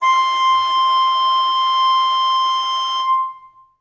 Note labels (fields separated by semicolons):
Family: flute; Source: acoustic; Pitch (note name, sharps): C6; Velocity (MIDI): 127; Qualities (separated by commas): long release, reverb